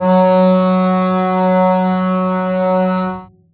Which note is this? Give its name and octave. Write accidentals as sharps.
F#3